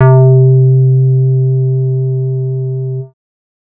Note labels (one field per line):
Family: bass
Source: synthesizer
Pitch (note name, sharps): C3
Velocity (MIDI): 75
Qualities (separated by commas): dark